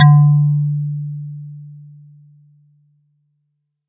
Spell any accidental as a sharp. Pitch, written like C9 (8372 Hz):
D3 (146.8 Hz)